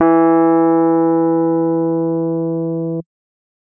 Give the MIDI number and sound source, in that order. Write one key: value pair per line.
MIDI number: 52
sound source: electronic